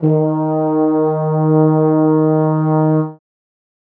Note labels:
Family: brass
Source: acoustic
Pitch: D#3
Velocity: 75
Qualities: reverb

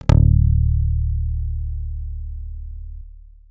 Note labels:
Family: guitar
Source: electronic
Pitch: D1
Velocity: 127

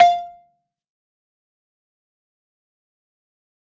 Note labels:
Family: mallet percussion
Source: acoustic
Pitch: F5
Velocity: 100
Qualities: distorted, fast decay, percussive, reverb

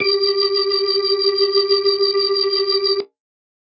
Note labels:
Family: organ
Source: electronic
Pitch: G4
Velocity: 75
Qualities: bright

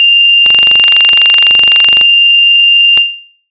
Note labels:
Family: bass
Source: synthesizer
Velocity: 100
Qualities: bright

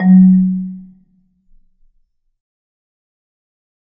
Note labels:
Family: mallet percussion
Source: acoustic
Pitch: F#3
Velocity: 50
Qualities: dark, fast decay, reverb

